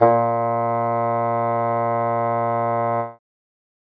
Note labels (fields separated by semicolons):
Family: reed; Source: acoustic; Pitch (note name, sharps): A#2; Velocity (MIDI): 75